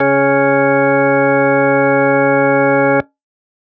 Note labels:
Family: organ; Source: electronic; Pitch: C#3; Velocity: 25

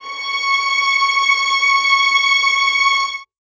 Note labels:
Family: string; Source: acoustic; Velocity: 75; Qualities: reverb

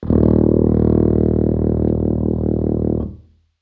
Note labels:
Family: brass; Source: acoustic; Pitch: D#1; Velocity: 25; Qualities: dark

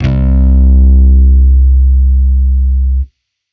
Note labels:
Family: bass; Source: electronic; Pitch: C2; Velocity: 100; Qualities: distorted

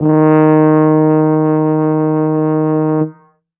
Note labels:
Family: brass; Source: acoustic; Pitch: D#3; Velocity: 100

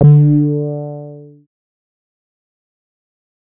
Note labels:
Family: bass; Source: synthesizer; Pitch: D3; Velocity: 50; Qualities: distorted, fast decay

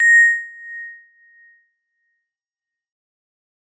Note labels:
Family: mallet percussion; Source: acoustic; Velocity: 100; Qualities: fast decay, non-linear envelope, percussive

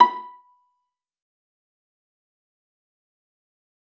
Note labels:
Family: string; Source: acoustic; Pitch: B5; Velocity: 100; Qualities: fast decay, percussive, reverb

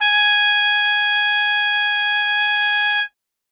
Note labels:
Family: brass; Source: acoustic; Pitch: G#5; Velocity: 100; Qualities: bright

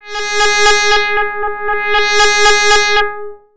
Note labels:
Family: bass; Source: synthesizer; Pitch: G#4; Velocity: 100; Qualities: bright, distorted, tempo-synced

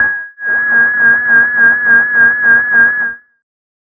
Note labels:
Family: bass; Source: synthesizer; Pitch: G#6; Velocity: 50; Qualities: tempo-synced

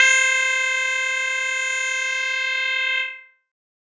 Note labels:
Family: keyboard; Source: electronic; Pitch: C5; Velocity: 100; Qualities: bright, distorted, multiphonic

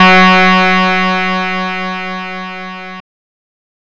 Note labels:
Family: guitar; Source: synthesizer; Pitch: F#3; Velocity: 25; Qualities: bright, distorted

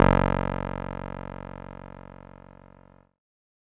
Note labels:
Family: keyboard; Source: electronic; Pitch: F#1; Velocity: 100; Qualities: distorted

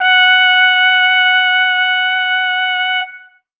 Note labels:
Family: brass; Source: acoustic; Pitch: F#5; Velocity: 50; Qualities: distorted

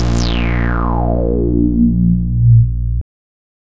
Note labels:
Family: bass; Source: synthesizer; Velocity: 127; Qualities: bright, distorted

